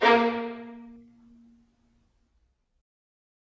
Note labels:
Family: string; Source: acoustic; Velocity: 127; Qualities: reverb

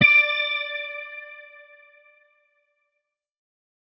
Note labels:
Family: guitar; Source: electronic; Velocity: 25

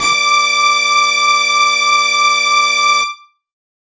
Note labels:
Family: guitar; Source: electronic; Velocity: 50; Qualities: distorted

